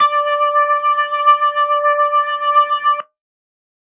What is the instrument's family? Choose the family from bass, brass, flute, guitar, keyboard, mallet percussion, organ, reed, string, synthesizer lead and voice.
organ